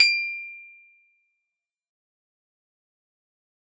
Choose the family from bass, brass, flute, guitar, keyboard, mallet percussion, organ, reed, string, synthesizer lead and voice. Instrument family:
guitar